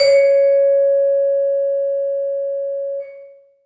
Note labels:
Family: mallet percussion; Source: acoustic; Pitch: C#5; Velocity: 127; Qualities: reverb

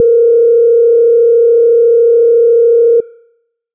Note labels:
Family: bass; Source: synthesizer; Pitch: A#4; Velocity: 50; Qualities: dark

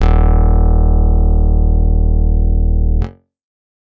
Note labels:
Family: guitar; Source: acoustic; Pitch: D#1; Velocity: 50

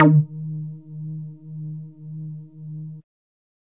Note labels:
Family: bass; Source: synthesizer; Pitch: D#3; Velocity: 75

